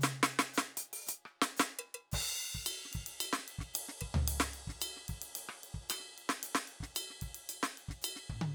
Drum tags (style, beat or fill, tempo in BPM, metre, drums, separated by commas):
songo, beat, 112 BPM, 4/4, crash, ride, ride bell, closed hi-hat, hi-hat pedal, percussion, snare, cross-stick, high tom, mid tom, floor tom, kick